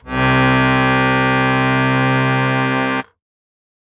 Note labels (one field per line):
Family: keyboard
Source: acoustic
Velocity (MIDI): 25